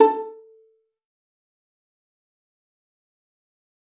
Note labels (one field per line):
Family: string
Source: acoustic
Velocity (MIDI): 75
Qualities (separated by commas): fast decay, percussive, reverb